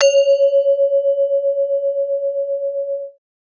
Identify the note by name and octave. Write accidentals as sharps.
C#5